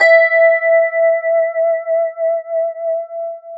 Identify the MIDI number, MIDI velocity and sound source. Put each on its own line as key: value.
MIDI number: 76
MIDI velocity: 127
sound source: electronic